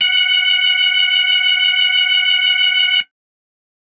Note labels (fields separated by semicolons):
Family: organ; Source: electronic; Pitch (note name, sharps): F#5; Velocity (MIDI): 127; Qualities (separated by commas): distorted